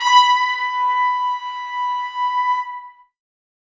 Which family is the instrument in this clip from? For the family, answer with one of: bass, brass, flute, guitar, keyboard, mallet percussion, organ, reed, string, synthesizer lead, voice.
brass